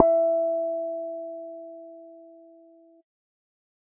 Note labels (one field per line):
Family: bass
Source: synthesizer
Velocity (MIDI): 75